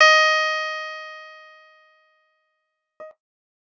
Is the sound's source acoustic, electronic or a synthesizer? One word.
electronic